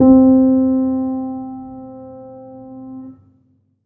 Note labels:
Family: keyboard; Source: acoustic; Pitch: C4; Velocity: 25; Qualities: reverb

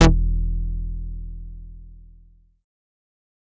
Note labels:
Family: bass; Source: synthesizer; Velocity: 25; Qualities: distorted, fast decay

